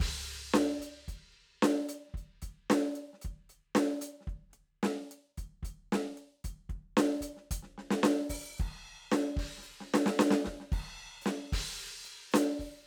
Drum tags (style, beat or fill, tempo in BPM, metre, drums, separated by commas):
rock, beat, 112 BPM, 4/4, crash, closed hi-hat, open hi-hat, hi-hat pedal, snare, kick